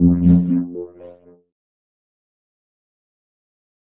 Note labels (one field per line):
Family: keyboard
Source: electronic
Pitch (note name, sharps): F2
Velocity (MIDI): 50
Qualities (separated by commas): distorted, fast decay, non-linear envelope